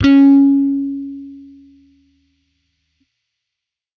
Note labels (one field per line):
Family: bass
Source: electronic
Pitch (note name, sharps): C#4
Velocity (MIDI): 100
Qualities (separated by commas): distorted